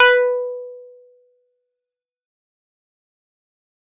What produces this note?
electronic keyboard